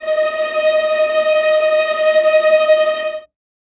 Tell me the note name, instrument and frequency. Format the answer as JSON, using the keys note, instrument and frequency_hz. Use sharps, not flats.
{"note": "D#5", "instrument": "acoustic string instrument", "frequency_hz": 622.3}